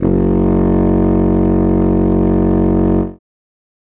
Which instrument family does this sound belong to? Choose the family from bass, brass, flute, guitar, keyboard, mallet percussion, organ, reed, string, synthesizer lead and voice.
reed